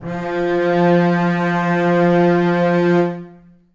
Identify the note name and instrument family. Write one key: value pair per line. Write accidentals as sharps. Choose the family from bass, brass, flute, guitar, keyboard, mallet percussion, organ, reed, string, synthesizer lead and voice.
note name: F3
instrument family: string